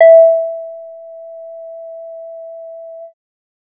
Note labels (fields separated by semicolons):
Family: bass; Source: synthesizer; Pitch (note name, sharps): E5; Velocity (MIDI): 127